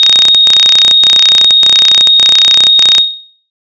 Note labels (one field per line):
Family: bass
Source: synthesizer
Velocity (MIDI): 75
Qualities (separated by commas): bright